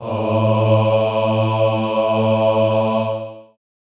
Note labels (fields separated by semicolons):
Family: voice; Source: acoustic; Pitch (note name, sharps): A2; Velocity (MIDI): 127; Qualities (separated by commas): long release, reverb